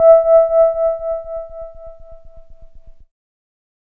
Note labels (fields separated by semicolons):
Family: keyboard; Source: electronic; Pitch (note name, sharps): E5; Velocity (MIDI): 127